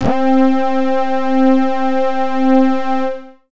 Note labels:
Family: bass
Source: synthesizer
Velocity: 50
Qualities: distorted

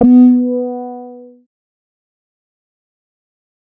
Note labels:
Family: bass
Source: synthesizer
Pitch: B3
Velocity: 25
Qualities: distorted, fast decay

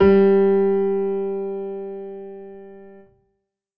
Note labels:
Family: keyboard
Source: acoustic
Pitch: G3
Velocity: 75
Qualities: reverb

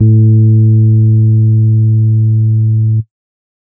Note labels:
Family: keyboard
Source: electronic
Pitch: A2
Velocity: 50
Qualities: dark

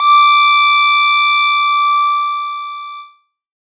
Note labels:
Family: keyboard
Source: electronic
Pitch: D6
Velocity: 50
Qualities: bright, distorted, multiphonic

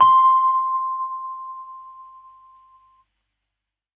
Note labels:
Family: keyboard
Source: electronic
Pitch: C6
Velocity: 75

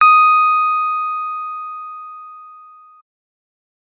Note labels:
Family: keyboard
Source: electronic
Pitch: D#6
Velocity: 75

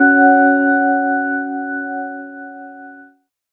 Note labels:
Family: keyboard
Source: synthesizer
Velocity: 75

